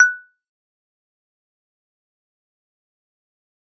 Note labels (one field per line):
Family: mallet percussion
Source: acoustic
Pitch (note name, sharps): F#6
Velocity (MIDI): 50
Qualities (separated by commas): fast decay, percussive